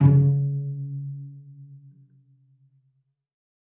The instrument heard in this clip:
acoustic string instrument